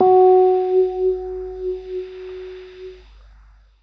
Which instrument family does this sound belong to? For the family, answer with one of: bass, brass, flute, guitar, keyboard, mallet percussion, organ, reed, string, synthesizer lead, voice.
keyboard